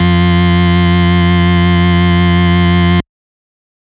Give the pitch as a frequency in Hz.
87.31 Hz